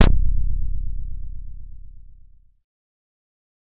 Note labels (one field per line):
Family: bass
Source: synthesizer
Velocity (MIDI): 50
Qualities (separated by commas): distorted